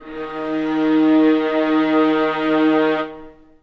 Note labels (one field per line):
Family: string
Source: acoustic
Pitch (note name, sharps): D#3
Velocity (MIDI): 50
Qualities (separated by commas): reverb